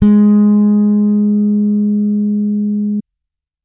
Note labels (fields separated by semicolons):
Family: bass; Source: electronic; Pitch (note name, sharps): G#3; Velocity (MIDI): 75